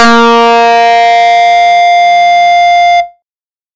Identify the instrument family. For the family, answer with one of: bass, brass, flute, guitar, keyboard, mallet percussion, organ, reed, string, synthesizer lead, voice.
bass